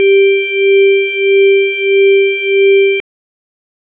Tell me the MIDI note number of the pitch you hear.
67